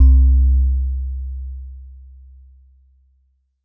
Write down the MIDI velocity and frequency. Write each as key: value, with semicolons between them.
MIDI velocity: 50; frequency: 65.41 Hz